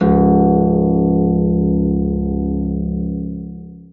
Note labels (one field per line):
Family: string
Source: acoustic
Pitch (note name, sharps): C#1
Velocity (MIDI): 100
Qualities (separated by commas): long release, reverb